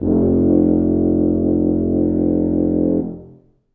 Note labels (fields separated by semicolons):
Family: brass; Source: acoustic; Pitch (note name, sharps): F1; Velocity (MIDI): 75; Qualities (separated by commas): reverb